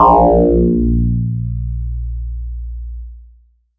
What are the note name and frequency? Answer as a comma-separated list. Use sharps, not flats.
A#1, 58.27 Hz